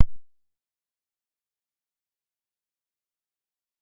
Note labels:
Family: bass; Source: synthesizer; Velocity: 50; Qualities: fast decay, percussive

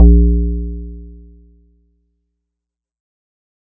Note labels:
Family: keyboard; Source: electronic; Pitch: A#1; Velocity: 100; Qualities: dark, fast decay

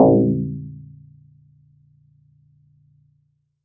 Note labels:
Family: mallet percussion; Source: acoustic; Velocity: 75

